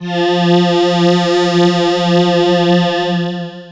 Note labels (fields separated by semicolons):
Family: voice; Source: synthesizer; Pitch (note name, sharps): F3; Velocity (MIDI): 50; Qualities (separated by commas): distorted, long release